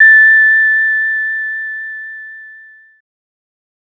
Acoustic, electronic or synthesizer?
synthesizer